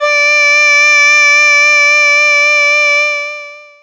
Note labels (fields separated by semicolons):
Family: voice; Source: synthesizer; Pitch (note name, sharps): D5; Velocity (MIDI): 50; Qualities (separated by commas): distorted, long release